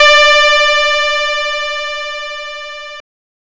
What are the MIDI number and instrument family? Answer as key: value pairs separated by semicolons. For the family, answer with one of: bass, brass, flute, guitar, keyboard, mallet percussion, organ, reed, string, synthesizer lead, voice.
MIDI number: 74; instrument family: guitar